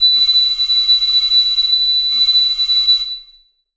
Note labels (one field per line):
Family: flute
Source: acoustic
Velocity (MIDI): 50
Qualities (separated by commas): bright, reverb